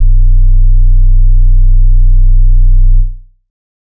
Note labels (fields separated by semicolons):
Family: bass; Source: synthesizer; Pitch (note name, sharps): B0; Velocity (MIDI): 50; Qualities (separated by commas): dark